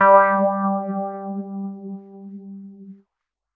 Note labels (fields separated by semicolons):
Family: keyboard; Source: electronic; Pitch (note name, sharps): G3; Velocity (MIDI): 100; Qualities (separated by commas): non-linear envelope